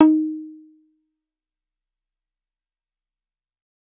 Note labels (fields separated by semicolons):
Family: bass; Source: synthesizer; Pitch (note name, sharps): D#4; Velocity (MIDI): 100; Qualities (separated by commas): fast decay, percussive